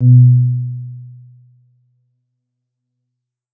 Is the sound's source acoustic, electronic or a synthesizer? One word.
electronic